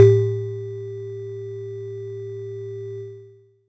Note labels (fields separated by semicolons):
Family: mallet percussion; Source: acoustic; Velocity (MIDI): 25; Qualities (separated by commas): distorted